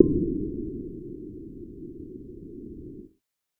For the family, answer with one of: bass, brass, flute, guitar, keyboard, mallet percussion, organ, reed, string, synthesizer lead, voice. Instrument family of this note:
bass